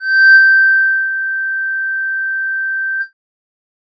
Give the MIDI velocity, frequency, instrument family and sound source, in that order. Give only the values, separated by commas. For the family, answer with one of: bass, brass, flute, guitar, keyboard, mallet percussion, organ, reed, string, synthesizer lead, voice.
127, 1568 Hz, bass, synthesizer